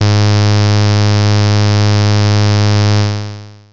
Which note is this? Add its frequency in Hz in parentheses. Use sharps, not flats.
G#2 (103.8 Hz)